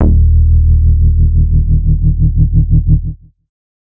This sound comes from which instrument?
synthesizer bass